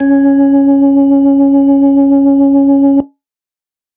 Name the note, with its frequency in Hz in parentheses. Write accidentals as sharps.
C#4 (277.2 Hz)